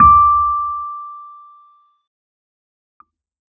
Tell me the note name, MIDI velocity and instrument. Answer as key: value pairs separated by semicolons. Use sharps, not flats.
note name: D6; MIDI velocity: 50; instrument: electronic keyboard